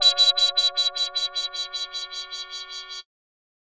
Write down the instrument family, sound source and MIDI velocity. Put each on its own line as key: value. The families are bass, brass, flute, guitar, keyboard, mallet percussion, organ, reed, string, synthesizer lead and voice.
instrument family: bass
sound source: synthesizer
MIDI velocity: 127